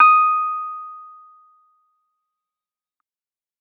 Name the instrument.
electronic keyboard